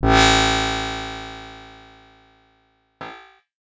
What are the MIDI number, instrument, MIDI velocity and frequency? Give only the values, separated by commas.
33, acoustic guitar, 100, 55 Hz